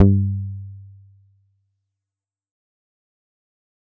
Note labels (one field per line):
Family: bass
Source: synthesizer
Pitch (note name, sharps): G2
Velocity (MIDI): 127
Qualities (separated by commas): dark, distorted, fast decay